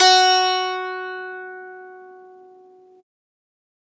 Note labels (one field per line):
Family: guitar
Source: acoustic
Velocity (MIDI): 75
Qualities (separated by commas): bright, multiphonic, reverb